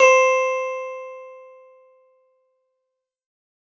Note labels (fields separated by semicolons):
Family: guitar; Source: synthesizer; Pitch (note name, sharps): C5; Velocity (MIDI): 127